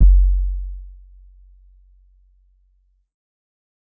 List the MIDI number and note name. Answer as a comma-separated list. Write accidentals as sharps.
30, F#1